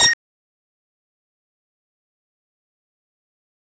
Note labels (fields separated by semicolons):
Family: bass; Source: synthesizer; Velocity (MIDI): 100; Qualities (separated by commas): fast decay, percussive